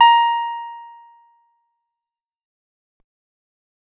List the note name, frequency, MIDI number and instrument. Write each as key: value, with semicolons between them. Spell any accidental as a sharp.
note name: A#5; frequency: 932.3 Hz; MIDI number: 82; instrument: acoustic guitar